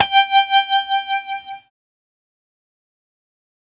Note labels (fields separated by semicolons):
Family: keyboard; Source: synthesizer; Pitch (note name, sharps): G5; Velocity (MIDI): 25; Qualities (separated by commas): bright, distorted, fast decay